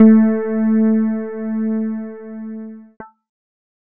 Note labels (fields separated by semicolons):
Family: keyboard; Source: electronic; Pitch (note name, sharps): A3; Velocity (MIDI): 50; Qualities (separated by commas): dark, distorted